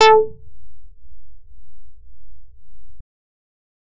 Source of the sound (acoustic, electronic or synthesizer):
synthesizer